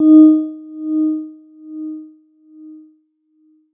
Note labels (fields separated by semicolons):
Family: mallet percussion; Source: electronic; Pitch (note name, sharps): D#4; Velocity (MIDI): 75